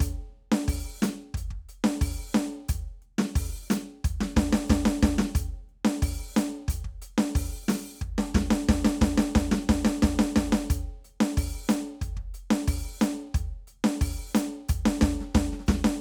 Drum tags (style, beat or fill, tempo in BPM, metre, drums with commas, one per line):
Afrobeat
beat
90 BPM
4/4
crash, closed hi-hat, open hi-hat, hi-hat pedal, snare, cross-stick, kick